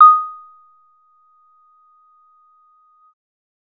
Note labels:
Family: bass; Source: synthesizer; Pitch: D#6; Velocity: 25; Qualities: percussive

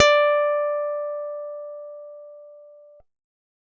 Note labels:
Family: guitar; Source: acoustic; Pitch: D5; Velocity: 127

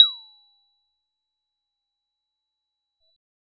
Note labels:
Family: bass; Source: synthesizer; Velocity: 25; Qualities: bright, fast decay, percussive

